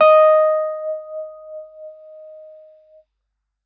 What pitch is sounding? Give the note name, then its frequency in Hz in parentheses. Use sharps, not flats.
D#5 (622.3 Hz)